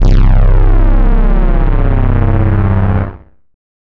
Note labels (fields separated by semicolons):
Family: bass; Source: synthesizer; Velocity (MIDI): 100; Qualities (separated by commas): bright, distorted